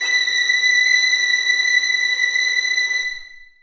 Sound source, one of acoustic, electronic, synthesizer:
acoustic